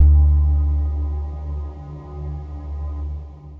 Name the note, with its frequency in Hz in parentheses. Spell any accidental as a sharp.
D2 (73.42 Hz)